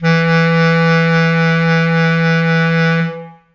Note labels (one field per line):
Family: reed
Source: acoustic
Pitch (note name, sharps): E3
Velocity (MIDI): 127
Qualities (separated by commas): reverb